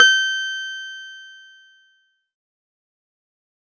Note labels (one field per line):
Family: keyboard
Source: electronic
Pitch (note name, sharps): G6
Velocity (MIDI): 127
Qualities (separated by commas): distorted, fast decay